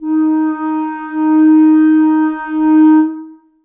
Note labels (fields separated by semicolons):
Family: reed; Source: acoustic; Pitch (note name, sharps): D#4; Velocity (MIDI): 75; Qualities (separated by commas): reverb